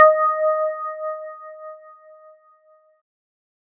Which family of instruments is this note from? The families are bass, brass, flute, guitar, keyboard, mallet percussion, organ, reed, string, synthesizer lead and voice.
keyboard